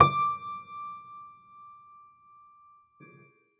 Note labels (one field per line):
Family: keyboard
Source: acoustic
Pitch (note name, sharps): D6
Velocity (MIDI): 75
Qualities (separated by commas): reverb